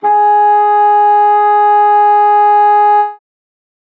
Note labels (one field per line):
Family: reed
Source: acoustic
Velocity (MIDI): 50